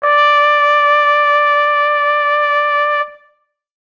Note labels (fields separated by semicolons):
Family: brass; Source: acoustic; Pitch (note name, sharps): D5; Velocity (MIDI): 75